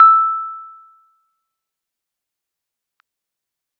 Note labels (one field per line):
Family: keyboard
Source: electronic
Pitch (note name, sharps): E6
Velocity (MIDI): 50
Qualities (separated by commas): fast decay, percussive